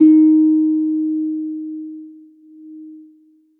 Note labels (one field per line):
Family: string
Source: acoustic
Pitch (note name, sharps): D#4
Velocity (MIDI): 50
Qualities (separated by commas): reverb